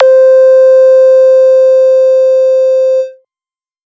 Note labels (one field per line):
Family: bass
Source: synthesizer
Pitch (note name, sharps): C5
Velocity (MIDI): 75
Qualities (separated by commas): distorted